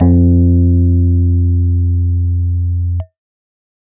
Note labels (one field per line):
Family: keyboard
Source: electronic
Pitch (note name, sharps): F2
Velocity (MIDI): 25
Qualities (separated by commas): distorted